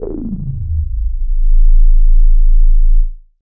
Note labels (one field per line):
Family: bass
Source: synthesizer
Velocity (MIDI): 25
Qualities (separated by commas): distorted, non-linear envelope